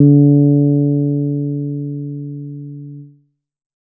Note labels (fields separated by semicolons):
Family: bass; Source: synthesizer; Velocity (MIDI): 75; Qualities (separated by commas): dark